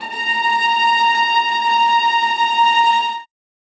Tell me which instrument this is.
acoustic string instrument